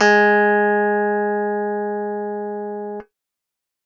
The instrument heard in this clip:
electronic keyboard